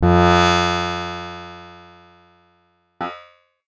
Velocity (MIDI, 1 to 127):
75